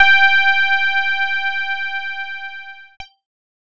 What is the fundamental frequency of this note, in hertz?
784 Hz